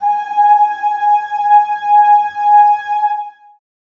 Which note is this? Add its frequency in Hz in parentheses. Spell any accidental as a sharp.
G#5 (830.6 Hz)